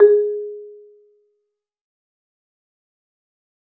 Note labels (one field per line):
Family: mallet percussion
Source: acoustic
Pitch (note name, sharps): G#4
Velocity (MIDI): 25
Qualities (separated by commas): dark, fast decay, percussive, reverb